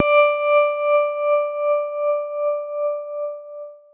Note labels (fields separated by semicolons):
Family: guitar; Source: electronic; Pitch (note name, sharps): D5; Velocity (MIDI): 127; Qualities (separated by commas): bright, long release, reverb